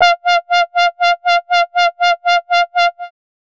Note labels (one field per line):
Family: bass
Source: synthesizer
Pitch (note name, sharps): F5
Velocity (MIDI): 50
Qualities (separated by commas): bright, distorted, tempo-synced